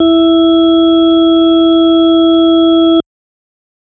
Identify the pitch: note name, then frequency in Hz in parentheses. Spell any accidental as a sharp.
E4 (329.6 Hz)